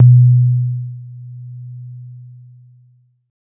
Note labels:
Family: keyboard; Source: electronic; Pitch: B2; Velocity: 50; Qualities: dark

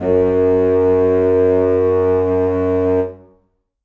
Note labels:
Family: reed; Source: acoustic; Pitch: F#2; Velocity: 75; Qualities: reverb

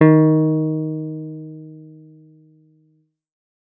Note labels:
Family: guitar; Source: electronic; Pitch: D#3; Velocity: 25

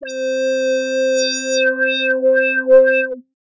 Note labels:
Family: bass; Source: synthesizer; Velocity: 100; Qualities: distorted, non-linear envelope

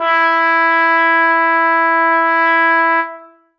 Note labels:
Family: brass; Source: acoustic; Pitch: E4; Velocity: 75; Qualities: reverb

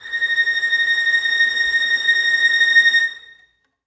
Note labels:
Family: string; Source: acoustic; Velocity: 25; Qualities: bright, non-linear envelope, reverb

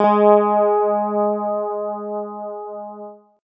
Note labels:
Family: guitar; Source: electronic; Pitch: G#3; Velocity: 25

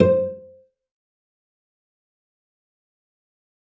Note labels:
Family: string; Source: acoustic; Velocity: 25; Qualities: fast decay, percussive, reverb

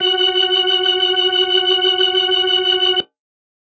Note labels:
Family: organ; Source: electronic; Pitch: F#4; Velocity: 127; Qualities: reverb

